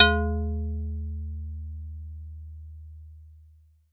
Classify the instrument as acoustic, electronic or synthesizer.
acoustic